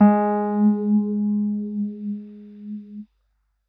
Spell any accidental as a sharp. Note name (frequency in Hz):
G#3 (207.7 Hz)